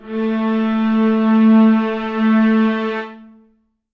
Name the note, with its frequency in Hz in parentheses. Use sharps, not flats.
A3 (220 Hz)